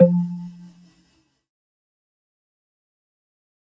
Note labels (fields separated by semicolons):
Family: keyboard; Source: synthesizer; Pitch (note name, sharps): F3; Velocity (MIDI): 25; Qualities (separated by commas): fast decay, percussive